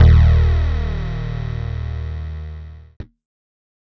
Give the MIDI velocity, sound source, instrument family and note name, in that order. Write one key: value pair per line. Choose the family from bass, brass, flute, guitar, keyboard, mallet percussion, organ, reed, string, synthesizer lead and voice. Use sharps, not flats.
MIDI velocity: 100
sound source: electronic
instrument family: keyboard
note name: D#1